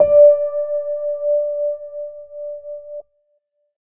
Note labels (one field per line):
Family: keyboard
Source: electronic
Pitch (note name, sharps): D5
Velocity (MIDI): 25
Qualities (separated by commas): dark